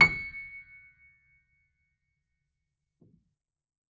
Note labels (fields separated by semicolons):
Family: keyboard; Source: acoustic; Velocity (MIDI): 127; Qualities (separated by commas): fast decay, percussive